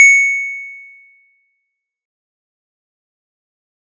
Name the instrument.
acoustic mallet percussion instrument